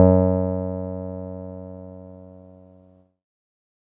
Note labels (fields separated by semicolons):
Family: keyboard; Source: electronic; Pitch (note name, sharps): F#2; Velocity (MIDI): 25; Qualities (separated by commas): dark